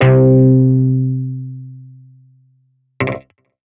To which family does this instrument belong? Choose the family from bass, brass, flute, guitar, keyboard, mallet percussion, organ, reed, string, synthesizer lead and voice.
guitar